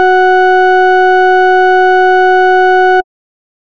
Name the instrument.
synthesizer bass